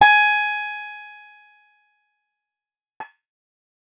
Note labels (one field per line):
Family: guitar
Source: acoustic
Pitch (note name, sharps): G#5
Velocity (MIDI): 25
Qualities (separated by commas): bright, distorted, fast decay